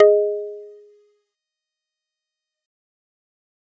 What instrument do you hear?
acoustic mallet percussion instrument